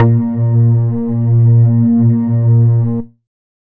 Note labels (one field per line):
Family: bass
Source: synthesizer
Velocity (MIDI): 75